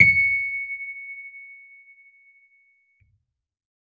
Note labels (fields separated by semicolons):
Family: keyboard; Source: electronic; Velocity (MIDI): 127